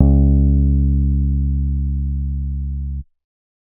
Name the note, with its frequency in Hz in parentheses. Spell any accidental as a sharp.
C#2 (69.3 Hz)